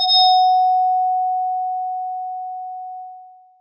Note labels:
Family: mallet percussion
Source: electronic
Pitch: F#5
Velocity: 127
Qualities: bright, multiphonic

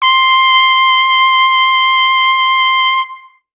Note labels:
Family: brass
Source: acoustic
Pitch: C6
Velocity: 127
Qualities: bright, distorted

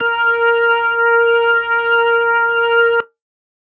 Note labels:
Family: organ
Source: electronic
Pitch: A#4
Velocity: 75

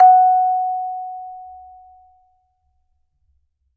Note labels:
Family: mallet percussion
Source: acoustic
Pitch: F#5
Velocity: 127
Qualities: reverb

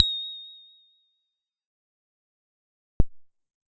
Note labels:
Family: bass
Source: synthesizer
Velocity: 127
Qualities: bright, fast decay, percussive

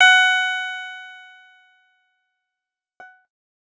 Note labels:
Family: guitar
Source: electronic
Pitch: F#5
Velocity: 100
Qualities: bright, fast decay

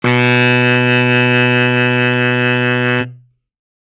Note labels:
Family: reed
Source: acoustic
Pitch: B2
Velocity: 50

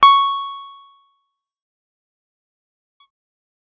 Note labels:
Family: guitar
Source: electronic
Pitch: C#6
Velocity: 100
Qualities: fast decay

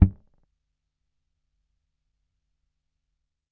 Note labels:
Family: bass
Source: electronic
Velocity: 25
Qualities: percussive

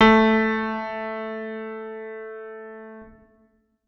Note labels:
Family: organ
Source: electronic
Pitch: A3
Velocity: 127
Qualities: reverb

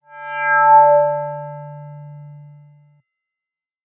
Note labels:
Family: mallet percussion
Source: electronic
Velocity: 75

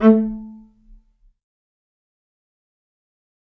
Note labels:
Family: string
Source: acoustic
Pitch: A3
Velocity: 75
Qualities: fast decay, percussive, reverb

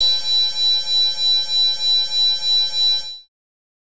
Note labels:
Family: bass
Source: synthesizer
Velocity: 127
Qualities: bright, distorted

